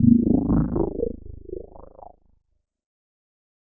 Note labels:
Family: keyboard; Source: electronic; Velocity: 75; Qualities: distorted, fast decay, non-linear envelope

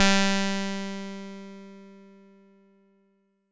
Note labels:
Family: bass; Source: synthesizer; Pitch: G3; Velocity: 127; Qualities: bright, distorted

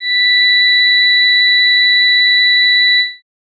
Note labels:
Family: organ; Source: electronic; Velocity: 75; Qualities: bright

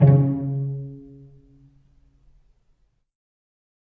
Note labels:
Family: string; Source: acoustic; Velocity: 127; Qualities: dark, reverb

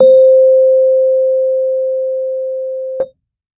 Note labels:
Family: keyboard; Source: electronic; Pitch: C5; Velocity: 25

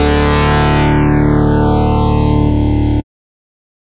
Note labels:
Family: bass; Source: synthesizer; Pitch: D1; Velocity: 127; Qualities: bright, distorted

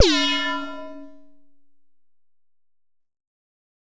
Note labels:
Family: bass; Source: synthesizer; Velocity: 100; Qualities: bright, distorted

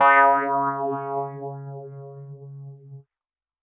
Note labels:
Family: keyboard; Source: electronic; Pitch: C#3; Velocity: 127; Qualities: non-linear envelope

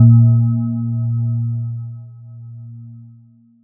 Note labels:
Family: mallet percussion; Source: electronic; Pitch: A#2; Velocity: 25

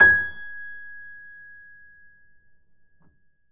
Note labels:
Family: keyboard; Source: acoustic; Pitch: G#6; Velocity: 50; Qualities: reverb

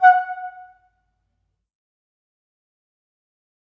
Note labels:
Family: flute; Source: acoustic; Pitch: F#5; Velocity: 25; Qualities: fast decay, percussive, reverb

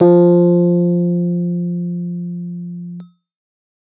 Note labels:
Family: keyboard; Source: electronic; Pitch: F3; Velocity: 100; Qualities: dark

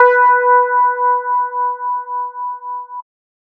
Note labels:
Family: bass; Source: synthesizer; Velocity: 50

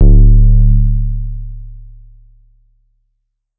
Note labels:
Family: bass; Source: synthesizer; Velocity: 100; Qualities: dark

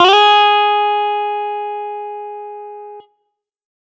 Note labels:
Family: guitar; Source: electronic; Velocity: 127; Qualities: distorted

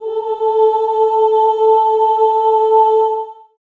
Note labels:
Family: voice; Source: acoustic; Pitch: A4; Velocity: 100; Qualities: long release, reverb

